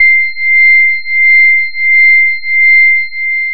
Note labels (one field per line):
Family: bass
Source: synthesizer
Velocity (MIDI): 75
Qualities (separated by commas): long release